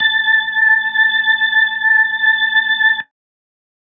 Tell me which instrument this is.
electronic organ